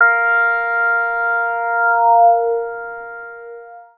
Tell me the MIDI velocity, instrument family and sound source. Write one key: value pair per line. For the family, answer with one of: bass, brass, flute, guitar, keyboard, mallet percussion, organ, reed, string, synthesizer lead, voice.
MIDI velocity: 127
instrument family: synthesizer lead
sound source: synthesizer